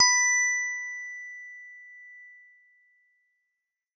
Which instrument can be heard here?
acoustic mallet percussion instrument